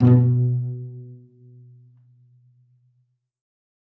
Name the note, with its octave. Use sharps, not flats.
B2